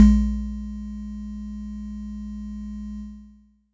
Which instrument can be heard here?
acoustic mallet percussion instrument